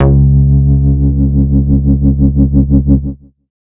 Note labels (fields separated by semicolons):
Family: bass; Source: synthesizer; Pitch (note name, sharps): C#2; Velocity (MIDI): 25; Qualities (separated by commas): distorted